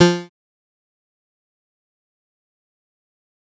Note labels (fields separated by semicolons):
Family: bass; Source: synthesizer; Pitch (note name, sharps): F3; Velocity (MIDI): 75; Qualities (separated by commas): bright, distorted, fast decay, percussive